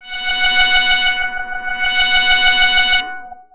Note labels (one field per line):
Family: bass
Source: synthesizer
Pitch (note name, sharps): F#5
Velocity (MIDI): 75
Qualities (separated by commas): long release, tempo-synced